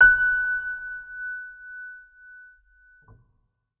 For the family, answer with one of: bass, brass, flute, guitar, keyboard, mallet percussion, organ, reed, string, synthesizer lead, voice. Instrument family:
organ